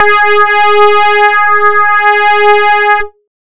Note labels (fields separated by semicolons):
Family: bass; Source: synthesizer; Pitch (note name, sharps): G#4; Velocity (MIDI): 100; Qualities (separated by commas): bright, distorted